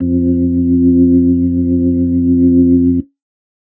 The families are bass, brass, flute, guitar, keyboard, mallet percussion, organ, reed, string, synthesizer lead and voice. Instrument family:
organ